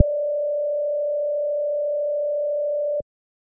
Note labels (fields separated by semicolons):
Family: bass; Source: synthesizer; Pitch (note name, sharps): D5; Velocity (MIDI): 75; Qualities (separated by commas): dark